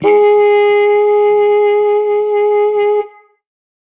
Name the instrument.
acoustic brass instrument